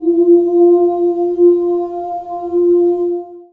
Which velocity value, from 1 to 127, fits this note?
127